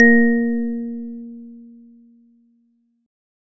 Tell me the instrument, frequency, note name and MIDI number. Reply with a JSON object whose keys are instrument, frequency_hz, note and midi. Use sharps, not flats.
{"instrument": "electronic organ", "frequency_hz": 233.1, "note": "A#3", "midi": 58}